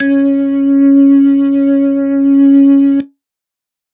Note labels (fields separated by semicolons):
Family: organ; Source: electronic; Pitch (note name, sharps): C#4; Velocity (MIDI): 50